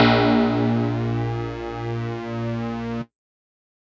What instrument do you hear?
electronic mallet percussion instrument